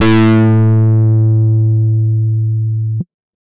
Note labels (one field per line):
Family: guitar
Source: electronic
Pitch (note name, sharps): A2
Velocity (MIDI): 100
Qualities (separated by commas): bright, distorted